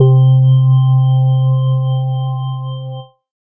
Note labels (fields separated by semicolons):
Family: organ; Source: electronic; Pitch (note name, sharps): C3; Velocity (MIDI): 50